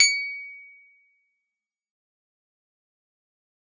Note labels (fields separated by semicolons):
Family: guitar; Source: acoustic; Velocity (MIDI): 50; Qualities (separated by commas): bright, fast decay, percussive, reverb